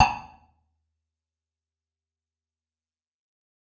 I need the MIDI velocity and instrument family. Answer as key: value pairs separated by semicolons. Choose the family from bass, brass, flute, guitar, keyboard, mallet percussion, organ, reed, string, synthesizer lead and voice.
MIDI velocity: 100; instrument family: guitar